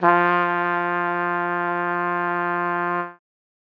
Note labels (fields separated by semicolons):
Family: brass; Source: acoustic; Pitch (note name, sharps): F3; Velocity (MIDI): 127